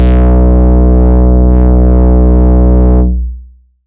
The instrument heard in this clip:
synthesizer bass